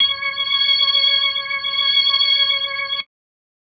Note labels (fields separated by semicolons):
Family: organ; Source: electronic; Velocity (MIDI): 50; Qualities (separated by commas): bright